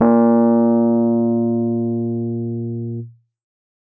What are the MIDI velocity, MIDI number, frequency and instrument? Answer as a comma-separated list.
127, 46, 116.5 Hz, electronic keyboard